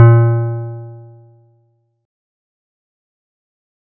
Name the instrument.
electronic keyboard